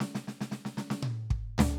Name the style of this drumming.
country